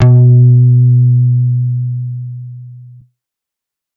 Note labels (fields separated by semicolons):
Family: bass; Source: synthesizer; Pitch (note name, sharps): B2; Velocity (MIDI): 100; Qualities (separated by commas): distorted